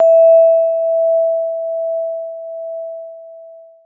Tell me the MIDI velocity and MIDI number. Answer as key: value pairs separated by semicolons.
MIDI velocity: 127; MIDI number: 76